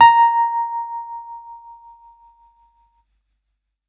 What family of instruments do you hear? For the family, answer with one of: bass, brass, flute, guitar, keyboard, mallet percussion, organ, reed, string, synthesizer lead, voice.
keyboard